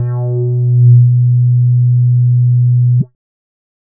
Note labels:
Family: bass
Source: synthesizer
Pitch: B2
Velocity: 50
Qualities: dark, distorted

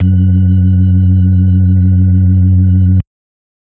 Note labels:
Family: organ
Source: electronic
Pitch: F#2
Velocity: 25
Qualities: dark

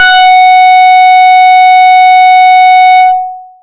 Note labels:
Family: bass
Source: synthesizer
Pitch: F#5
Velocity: 127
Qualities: bright, distorted, long release

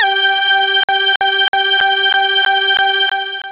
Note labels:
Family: synthesizer lead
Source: synthesizer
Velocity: 25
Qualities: bright, long release

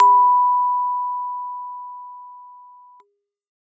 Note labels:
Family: keyboard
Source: acoustic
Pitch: B5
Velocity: 50

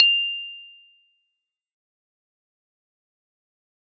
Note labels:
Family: keyboard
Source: electronic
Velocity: 50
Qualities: fast decay, percussive

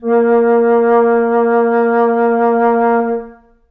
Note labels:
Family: flute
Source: acoustic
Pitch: A#3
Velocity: 100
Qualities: reverb

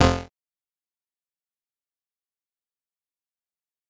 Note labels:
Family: bass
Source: synthesizer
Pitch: F1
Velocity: 50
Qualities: bright, distorted, fast decay, percussive

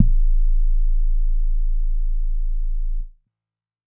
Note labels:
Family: bass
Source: synthesizer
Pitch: A0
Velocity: 25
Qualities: dark, distorted

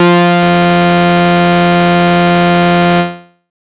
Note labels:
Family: bass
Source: synthesizer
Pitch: F3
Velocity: 100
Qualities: bright, distorted

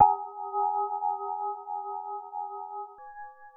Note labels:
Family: mallet percussion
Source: synthesizer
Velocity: 100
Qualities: multiphonic

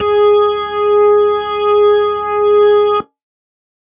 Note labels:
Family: organ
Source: electronic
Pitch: G#4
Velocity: 127

